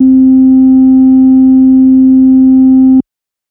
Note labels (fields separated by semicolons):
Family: organ; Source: electronic; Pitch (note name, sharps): C4; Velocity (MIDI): 127; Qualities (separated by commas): dark